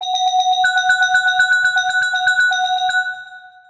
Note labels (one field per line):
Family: mallet percussion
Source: synthesizer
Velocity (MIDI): 75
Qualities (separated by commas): long release, multiphonic, tempo-synced